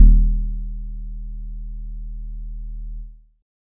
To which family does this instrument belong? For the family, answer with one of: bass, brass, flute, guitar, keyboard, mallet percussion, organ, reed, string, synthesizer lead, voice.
guitar